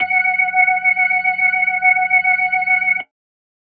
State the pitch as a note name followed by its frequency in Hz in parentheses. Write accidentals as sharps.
F#5 (740 Hz)